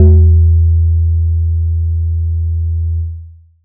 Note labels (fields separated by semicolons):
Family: mallet percussion; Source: acoustic; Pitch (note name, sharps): E2; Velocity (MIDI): 75; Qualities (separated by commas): long release